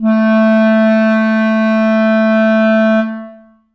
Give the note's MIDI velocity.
100